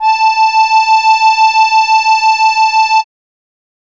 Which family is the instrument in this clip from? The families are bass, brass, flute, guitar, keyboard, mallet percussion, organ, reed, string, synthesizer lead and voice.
keyboard